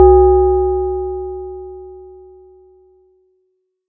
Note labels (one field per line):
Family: mallet percussion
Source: acoustic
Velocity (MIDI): 50